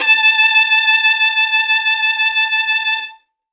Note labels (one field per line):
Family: string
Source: acoustic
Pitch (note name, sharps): A5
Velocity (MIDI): 100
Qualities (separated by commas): bright